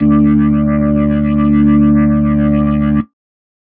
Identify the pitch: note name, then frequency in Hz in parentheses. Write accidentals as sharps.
D2 (73.42 Hz)